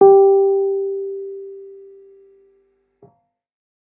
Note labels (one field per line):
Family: keyboard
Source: electronic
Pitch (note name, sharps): G4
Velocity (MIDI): 50